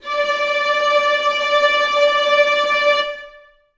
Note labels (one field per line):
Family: string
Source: acoustic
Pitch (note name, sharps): D5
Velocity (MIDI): 75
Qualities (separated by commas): non-linear envelope, reverb